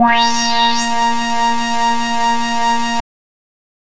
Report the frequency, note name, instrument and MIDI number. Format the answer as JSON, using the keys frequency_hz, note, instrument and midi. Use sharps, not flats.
{"frequency_hz": 233.1, "note": "A#3", "instrument": "synthesizer bass", "midi": 58}